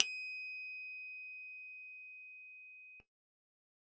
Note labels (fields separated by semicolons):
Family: keyboard; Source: electronic; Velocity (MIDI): 75